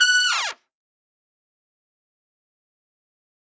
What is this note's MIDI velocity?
127